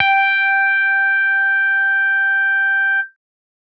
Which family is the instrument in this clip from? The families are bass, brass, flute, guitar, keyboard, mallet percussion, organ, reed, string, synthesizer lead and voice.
bass